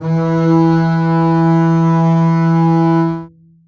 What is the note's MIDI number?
52